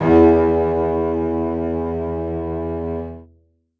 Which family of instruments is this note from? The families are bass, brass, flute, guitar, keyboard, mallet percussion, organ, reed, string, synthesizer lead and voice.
string